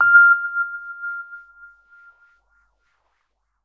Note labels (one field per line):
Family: keyboard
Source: electronic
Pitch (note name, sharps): F6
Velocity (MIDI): 50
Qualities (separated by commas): non-linear envelope